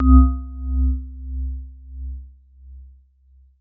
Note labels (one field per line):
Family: mallet percussion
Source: acoustic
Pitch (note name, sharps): C2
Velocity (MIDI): 75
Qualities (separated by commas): dark, non-linear envelope